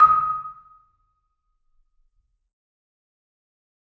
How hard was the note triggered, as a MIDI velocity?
100